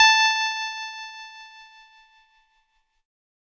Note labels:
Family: keyboard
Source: electronic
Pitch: A5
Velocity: 127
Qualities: bright, distorted

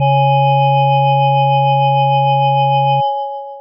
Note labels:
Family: mallet percussion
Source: electronic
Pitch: C#3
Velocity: 50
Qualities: long release

